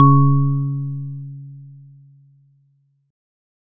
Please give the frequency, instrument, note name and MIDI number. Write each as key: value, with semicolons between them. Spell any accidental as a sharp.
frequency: 138.6 Hz; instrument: electronic organ; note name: C#3; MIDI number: 49